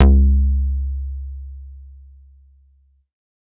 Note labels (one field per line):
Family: bass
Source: synthesizer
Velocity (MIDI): 100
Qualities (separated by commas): distorted